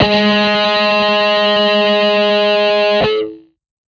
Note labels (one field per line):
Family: guitar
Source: electronic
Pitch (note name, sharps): G#3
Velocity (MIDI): 127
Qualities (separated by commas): distorted